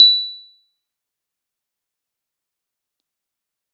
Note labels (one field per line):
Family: keyboard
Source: electronic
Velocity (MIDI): 50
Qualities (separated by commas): bright, fast decay, percussive